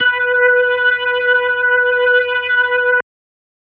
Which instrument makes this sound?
electronic organ